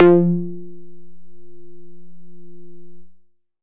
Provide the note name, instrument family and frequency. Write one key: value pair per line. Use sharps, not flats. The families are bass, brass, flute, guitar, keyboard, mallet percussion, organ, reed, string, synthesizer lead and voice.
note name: F3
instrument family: bass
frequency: 174.6 Hz